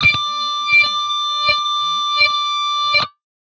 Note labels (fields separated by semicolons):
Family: guitar; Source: electronic; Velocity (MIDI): 25; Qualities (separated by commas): bright, distorted